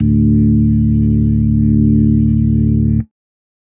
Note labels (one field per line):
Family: organ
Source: electronic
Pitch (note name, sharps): D1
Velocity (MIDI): 75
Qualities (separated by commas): dark